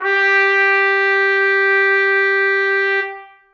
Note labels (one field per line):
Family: brass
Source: acoustic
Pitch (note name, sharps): G4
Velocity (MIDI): 100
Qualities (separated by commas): bright, reverb